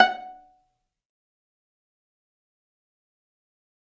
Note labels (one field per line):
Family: string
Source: acoustic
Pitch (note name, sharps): F#5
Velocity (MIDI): 127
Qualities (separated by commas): fast decay, percussive, reverb